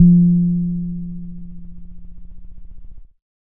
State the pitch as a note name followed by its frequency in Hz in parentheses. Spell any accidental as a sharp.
F3 (174.6 Hz)